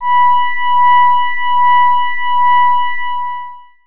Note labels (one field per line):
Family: organ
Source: electronic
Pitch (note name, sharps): B5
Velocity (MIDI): 75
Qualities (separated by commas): distorted, long release